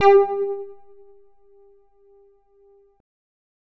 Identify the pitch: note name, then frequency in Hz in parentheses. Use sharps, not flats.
G4 (392 Hz)